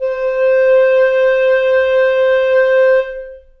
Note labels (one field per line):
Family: reed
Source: acoustic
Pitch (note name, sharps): C5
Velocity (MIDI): 25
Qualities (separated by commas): long release, reverb